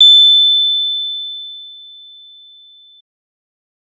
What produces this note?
synthesizer bass